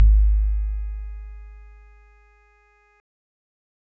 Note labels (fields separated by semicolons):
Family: keyboard; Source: electronic; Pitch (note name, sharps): G#1; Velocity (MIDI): 127; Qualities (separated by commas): dark